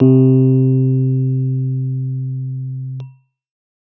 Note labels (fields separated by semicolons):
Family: keyboard; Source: electronic; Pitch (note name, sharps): C3; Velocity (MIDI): 50; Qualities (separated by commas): dark